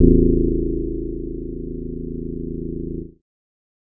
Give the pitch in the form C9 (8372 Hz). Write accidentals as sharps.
A0 (27.5 Hz)